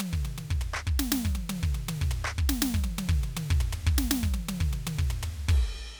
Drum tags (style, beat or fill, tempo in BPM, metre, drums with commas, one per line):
rock
beat
120 BPM
4/4
ride, percussion, snare, high tom, mid tom, floor tom, kick